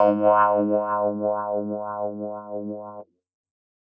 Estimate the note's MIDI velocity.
75